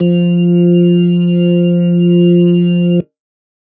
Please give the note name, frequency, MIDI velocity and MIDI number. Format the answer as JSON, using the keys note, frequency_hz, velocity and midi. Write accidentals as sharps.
{"note": "F3", "frequency_hz": 174.6, "velocity": 50, "midi": 53}